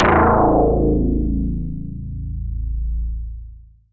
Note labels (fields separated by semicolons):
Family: synthesizer lead; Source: synthesizer; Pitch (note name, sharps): A0; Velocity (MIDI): 100; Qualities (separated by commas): long release